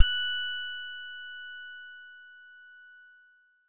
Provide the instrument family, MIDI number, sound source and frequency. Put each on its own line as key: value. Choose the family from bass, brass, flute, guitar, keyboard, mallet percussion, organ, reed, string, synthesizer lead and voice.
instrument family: guitar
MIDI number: 90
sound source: synthesizer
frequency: 1480 Hz